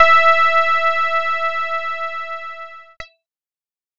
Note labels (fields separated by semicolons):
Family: keyboard; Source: electronic; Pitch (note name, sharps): E5; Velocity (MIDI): 100; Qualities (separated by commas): bright, distorted